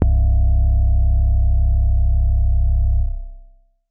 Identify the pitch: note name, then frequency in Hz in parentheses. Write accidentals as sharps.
C1 (32.7 Hz)